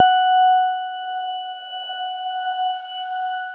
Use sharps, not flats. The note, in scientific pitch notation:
F#5